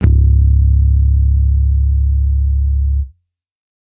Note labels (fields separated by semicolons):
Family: bass; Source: electronic; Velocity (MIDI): 127